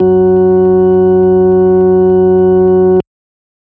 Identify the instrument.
electronic organ